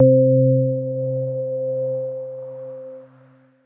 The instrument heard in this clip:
electronic keyboard